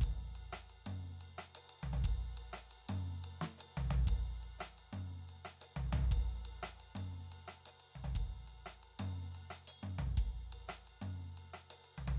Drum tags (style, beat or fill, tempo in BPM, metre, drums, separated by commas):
Latin, beat, 118 BPM, 4/4, ride, ride bell, hi-hat pedal, snare, cross-stick, mid tom, floor tom, kick